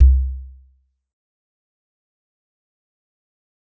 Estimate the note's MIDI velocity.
75